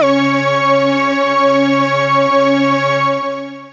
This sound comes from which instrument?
synthesizer lead